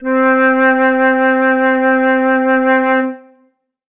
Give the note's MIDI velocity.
75